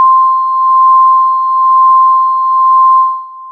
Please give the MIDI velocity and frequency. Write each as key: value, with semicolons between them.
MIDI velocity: 25; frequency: 1047 Hz